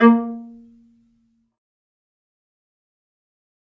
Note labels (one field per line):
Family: string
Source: acoustic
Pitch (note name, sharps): A#3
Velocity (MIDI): 25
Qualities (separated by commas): fast decay, percussive, reverb